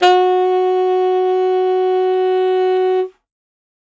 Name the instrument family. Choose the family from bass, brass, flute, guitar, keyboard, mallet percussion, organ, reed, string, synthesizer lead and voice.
reed